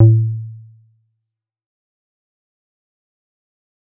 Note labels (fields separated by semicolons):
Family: bass; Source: synthesizer; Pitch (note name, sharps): A2; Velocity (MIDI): 25; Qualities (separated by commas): dark, fast decay, percussive